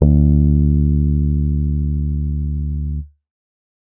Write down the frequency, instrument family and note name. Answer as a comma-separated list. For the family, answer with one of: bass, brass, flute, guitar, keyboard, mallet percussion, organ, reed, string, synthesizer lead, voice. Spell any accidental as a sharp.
73.42 Hz, keyboard, D2